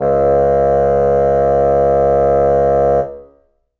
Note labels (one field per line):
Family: reed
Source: acoustic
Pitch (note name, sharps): C#2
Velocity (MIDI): 100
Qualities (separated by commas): reverb